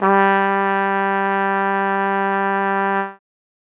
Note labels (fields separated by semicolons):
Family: brass; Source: acoustic; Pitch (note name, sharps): G3; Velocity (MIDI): 100